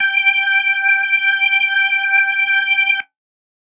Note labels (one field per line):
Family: organ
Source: electronic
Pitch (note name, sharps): G5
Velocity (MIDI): 25